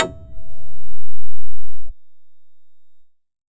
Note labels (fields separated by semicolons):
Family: bass; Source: synthesizer; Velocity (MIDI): 50